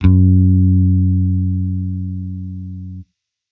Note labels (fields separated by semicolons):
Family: bass; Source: electronic; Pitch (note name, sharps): F#2; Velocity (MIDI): 25